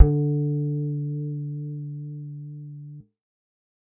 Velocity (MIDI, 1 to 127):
25